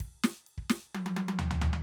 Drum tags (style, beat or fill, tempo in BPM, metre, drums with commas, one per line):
punk
fill
128 BPM
4/4
ride, snare, high tom, floor tom, kick